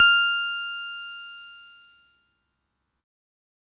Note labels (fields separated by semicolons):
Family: keyboard; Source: electronic; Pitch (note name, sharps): F6; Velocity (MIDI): 100